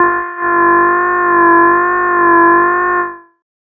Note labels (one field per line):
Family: bass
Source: synthesizer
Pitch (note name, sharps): F4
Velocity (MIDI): 50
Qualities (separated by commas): distorted, tempo-synced